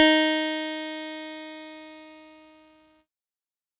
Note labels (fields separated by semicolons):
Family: keyboard; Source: electronic; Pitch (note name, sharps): D#4; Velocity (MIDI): 100; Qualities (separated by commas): bright, distorted